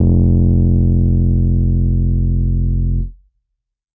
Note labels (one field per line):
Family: keyboard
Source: electronic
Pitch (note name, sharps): F1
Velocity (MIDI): 75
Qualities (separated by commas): dark, distorted